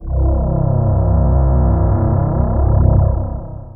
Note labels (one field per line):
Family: voice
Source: synthesizer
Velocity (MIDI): 50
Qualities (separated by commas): distorted, long release